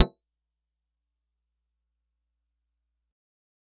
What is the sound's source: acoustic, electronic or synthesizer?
acoustic